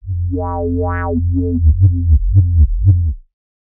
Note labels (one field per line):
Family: bass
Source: synthesizer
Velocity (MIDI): 50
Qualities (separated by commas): distorted, non-linear envelope